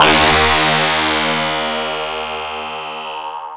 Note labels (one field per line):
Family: mallet percussion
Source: electronic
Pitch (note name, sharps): D#2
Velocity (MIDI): 100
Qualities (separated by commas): bright, distorted, long release, non-linear envelope